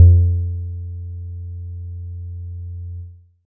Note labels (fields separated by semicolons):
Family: guitar; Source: synthesizer; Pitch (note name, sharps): F2; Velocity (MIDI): 25; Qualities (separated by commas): dark